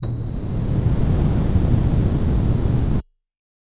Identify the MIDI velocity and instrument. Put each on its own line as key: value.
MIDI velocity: 25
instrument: synthesizer voice